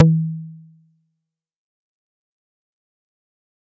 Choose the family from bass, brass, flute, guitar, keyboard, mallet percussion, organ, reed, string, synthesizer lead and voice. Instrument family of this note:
bass